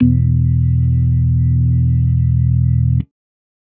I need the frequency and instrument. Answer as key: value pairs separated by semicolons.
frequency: 41.2 Hz; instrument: electronic organ